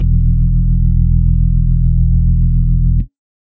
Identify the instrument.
electronic organ